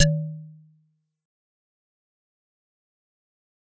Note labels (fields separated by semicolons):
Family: mallet percussion; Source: acoustic; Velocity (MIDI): 25; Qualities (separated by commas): fast decay, percussive